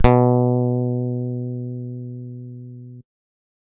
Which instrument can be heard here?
electronic guitar